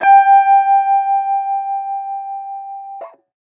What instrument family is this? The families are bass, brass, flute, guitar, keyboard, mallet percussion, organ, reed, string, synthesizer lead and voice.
guitar